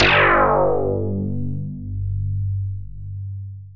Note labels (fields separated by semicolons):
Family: synthesizer lead; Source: synthesizer; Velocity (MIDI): 127; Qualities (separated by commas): long release